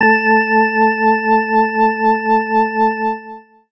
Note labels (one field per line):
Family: organ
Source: electronic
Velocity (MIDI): 127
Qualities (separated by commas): distorted, long release